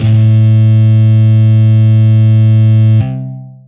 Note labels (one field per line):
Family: guitar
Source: electronic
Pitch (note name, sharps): A2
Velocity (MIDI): 100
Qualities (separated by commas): bright, distorted, long release